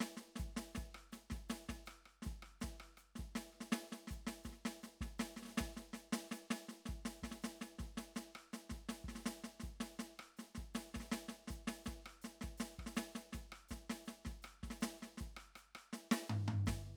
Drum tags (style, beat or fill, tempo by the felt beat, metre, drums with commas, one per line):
Venezuelan merengue
beat
324 eighth notes per minute
5/8
hi-hat pedal, snare, cross-stick, floor tom, kick